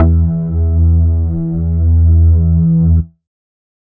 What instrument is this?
synthesizer bass